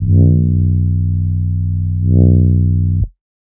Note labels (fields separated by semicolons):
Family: bass; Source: synthesizer; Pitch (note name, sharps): B0; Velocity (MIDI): 127; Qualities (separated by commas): dark